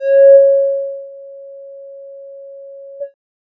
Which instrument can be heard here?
synthesizer bass